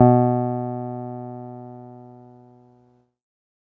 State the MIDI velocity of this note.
50